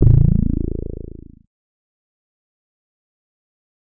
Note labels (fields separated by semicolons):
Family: bass; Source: synthesizer; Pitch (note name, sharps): A0; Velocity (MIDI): 75; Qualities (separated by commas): distorted, fast decay